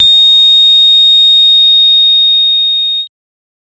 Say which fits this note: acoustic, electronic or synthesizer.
synthesizer